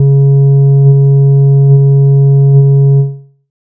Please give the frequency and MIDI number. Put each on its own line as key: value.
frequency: 138.6 Hz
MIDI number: 49